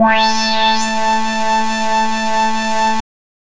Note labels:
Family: bass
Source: synthesizer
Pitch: A3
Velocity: 127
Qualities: distorted

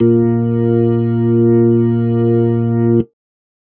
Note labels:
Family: organ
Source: electronic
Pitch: A#2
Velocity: 100

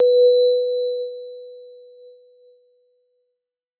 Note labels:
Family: keyboard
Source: electronic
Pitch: B4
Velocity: 50

